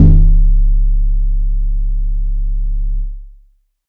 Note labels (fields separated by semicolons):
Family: mallet percussion; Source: acoustic; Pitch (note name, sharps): C#1; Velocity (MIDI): 127; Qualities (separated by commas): long release